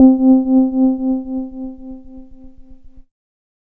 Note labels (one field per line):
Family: keyboard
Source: electronic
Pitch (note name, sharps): C4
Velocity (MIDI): 50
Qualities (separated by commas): dark